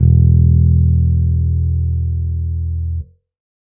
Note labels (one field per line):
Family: bass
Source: electronic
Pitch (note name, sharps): E1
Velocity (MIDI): 25